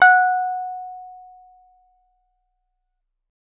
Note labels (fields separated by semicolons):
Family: guitar; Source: acoustic; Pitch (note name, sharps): F#5; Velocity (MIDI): 75